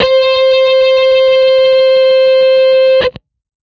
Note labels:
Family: guitar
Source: electronic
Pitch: C5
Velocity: 100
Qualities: distorted

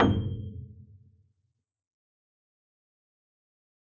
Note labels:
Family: keyboard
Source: acoustic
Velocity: 25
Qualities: reverb

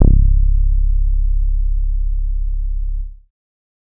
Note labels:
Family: bass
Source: synthesizer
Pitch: C#1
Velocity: 75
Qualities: dark

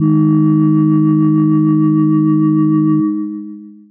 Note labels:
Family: mallet percussion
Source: electronic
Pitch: G#1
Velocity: 75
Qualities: long release

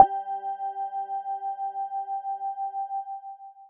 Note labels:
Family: mallet percussion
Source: electronic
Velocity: 75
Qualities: long release

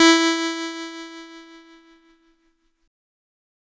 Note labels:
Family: keyboard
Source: electronic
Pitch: E4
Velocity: 75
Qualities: bright, distorted

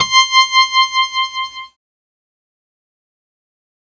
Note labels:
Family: keyboard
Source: synthesizer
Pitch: C6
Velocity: 50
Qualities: bright, distorted, fast decay

